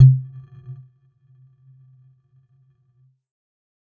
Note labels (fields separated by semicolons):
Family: mallet percussion; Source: electronic; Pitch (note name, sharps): C3; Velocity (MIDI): 25; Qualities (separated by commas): dark, non-linear envelope, percussive